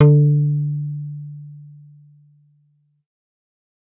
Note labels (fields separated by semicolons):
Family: bass; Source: synthesizer; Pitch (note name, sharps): D3; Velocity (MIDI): 100